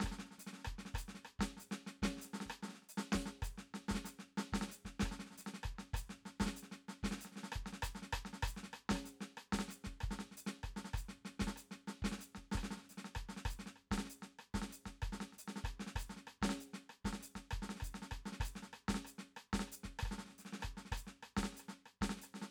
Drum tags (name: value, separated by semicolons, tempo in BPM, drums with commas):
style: maracatu; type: beat; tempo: 96 BPM; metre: 4/4; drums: hi-hat pedal, snare, cross-stick, kick